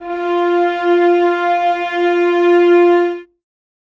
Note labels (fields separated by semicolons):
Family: string; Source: acoustic; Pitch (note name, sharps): F4; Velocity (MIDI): 50; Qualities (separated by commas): reverb